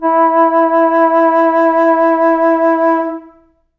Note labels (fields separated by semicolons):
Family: flute; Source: acoustic; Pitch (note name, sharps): E4; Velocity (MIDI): 75; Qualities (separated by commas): reverb